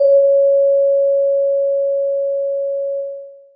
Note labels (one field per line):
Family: mallet percussion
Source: acoustic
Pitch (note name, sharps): C#5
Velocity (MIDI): 50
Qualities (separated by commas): long release, reverb